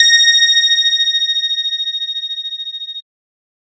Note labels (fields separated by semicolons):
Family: bass; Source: synthesizer; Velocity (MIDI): 75